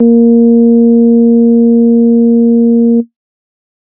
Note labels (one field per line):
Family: organ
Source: electronic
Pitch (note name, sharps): A#3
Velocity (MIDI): 50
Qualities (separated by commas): dark